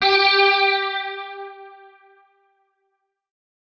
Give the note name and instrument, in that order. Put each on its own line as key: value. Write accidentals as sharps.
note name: G4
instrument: electronic guitar